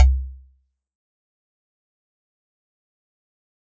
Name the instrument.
acoustic mallet percussion instrument